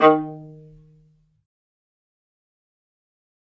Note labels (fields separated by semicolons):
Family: string; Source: acoustic; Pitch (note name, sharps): D#3; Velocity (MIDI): 75; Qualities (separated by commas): fast decay, percussive, reverb